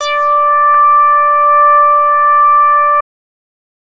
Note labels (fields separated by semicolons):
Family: bass; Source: synthesizer; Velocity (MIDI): 75; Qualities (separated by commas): distorted